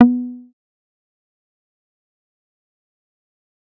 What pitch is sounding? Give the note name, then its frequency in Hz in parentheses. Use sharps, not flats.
B3 (246.9 Hz)